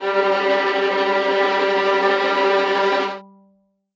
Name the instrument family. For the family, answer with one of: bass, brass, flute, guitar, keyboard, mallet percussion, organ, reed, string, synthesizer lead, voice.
string